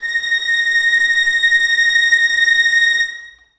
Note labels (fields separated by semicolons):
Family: string; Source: acoustic; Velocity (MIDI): 100; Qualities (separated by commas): bright, non-linear envelope, reverb